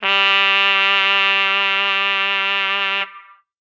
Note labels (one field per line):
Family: brass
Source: acoustic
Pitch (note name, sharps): G3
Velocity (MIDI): 127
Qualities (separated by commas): distorted